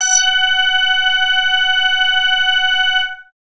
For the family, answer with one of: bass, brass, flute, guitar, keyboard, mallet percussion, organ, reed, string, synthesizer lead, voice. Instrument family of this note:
bass